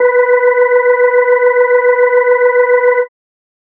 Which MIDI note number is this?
71